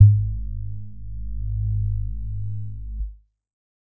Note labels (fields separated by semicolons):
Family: keyboard; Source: electronic; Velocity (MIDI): 50; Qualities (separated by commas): dark, distorted